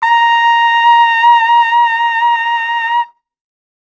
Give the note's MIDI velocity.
75